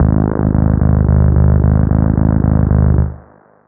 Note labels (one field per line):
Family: bass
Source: synthesizer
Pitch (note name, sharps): G#0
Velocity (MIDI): 50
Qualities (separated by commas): reverb